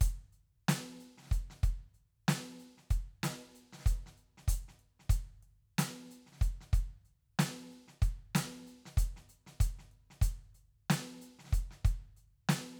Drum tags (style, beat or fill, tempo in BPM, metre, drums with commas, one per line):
hip-hop
beat
94 BPM
4/4
closed hi-hat, snare, kick